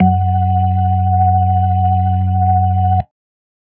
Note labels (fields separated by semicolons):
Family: organ; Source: electronic; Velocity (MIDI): 100